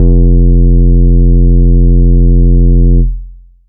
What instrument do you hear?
synthesizer bass